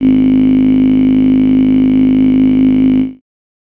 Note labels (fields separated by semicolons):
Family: voice; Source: synthesizer; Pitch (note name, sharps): G#1; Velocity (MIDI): 100; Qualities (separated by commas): bright